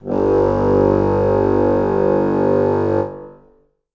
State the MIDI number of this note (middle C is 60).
31